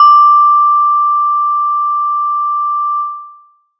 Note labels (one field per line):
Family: mallet percussion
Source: acoustic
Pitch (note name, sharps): D6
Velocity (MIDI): 100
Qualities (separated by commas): long release